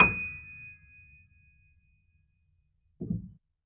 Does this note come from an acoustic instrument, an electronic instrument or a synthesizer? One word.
acoustic